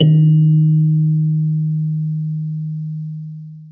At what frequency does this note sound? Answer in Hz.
155.6 Hz